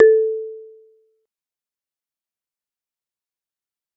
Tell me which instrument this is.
acoustic mallet percussion instrument